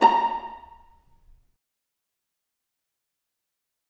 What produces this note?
acoustic string instrument